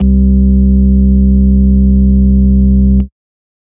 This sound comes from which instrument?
electronic organ